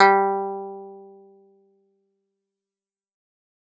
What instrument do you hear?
acoustic guitar